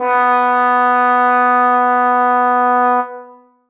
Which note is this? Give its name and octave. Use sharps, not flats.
B3